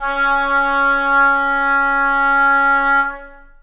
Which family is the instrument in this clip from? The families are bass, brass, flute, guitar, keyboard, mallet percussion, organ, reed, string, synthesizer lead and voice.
reed